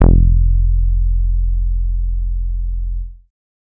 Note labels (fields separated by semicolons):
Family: bass; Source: synthesizer; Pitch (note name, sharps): F1; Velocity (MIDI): 100; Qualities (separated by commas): dark